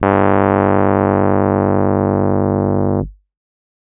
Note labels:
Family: keyboard; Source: electronic; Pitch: G1; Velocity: 75; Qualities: distorted

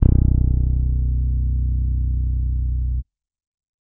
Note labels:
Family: bass; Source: electronic; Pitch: B0; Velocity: 100

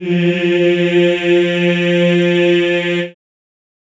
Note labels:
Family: voice; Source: acoustic; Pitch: F3; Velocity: 75; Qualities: reverb

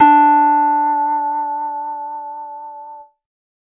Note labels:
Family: guitar; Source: acoustic; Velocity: 100

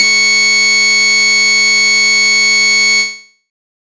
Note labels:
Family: bass; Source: synthesizer; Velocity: 127; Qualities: bright, distorted

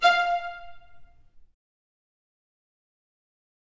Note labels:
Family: string; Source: acoustic; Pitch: F5; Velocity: 25; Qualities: fast decay, reverb

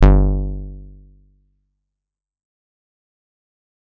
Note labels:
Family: guitar; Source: electronic; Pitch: G1; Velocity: 75; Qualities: fast decay

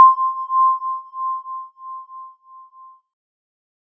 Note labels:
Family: keyboard; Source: synthesizer; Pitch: C6; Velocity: 50

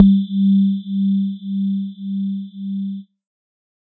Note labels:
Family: synthesizer lead; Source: synthesizer; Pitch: G3; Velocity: 75

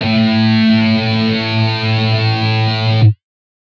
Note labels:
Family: guitar; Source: synthesizer; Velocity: 75

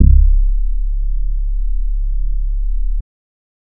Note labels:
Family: bass; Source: synthesizer; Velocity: 50; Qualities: dark

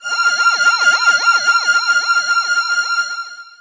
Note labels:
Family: voice; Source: synthesizer; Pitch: F6; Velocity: 50; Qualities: bright, distorted, long release

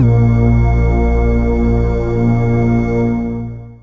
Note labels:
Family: synthesizer lead; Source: synthesizer; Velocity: 25; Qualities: long release

